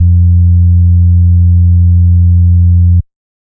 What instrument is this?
electronic organ